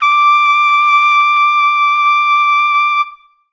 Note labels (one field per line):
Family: brass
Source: acoustic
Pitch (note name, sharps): D6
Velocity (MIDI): 25